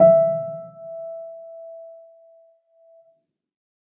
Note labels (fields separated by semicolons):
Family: keyboard; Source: acoustic; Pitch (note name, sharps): E5; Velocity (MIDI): 25; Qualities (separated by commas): dark, reverb